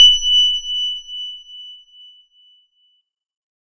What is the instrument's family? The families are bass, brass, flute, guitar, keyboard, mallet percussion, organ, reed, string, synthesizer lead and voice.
organ